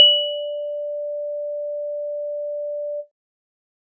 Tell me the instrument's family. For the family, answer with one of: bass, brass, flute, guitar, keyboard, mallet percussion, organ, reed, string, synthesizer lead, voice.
keyboard